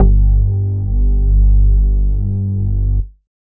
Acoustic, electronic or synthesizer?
synthesizer